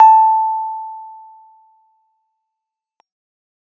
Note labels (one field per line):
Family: keyboard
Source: electronic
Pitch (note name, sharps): A5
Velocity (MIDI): 75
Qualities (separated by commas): fast decay